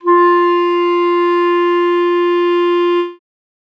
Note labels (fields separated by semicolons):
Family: reed; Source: acoustic; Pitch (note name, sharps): F4; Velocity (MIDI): 127